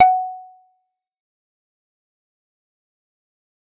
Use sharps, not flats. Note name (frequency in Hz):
F#5 (740 Hz)